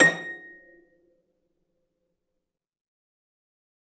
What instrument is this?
acoustic string instrument